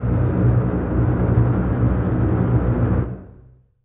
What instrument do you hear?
acoustic string instrument